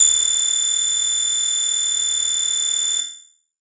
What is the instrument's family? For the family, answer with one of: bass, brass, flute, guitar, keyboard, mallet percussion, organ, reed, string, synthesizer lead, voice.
keyboard